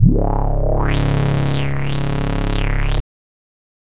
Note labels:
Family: bass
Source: synthesizer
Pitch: C#1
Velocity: 127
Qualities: distorted

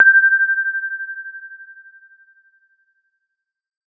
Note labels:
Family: keyboard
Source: electronic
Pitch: G6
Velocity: 127

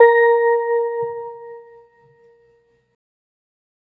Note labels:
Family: organ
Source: electronic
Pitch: A#4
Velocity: 100

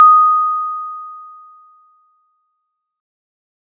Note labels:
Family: mallet percussion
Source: acoustic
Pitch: D#6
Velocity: 75

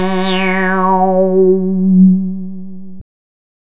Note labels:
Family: bass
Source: synthesizer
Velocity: 127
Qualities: bright, distorted

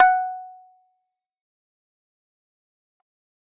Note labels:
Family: keyboard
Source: electronic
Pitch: F#5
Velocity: 50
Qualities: fast decay, percussive

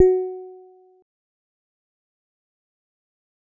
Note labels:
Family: mallet percussion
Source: acoustic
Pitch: F#4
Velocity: 25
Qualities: dark, fast decay, percussive

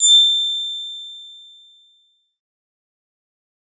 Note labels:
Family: synthesizer lead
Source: synthesizer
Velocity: 100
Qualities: bright, distorted, fast decay

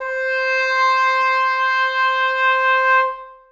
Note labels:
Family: reed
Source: acoustic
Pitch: C5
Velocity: 127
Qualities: reverb

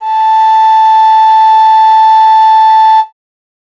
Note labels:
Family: flute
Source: acoustic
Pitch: A5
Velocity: 25

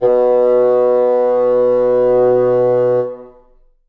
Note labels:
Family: reed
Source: acoustic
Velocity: 100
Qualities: long release, reverb

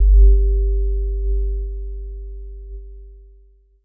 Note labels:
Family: keyboard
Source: electronic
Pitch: G1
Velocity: 127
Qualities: dark

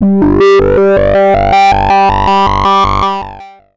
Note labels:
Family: bass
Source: synthesizer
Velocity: 100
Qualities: distorted, long release, multiphonic, tempo-synced

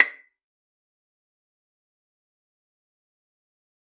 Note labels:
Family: string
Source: acoustic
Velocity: 50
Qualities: fast decay, percussive, reverb

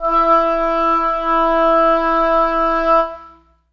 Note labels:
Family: reed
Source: acoustic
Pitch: E4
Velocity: 25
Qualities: reverb

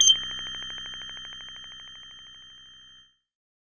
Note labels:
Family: bass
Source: synthesizer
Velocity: 100

